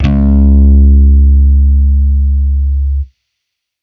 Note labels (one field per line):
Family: bass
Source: electronic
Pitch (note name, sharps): C#2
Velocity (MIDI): 50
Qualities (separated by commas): distorted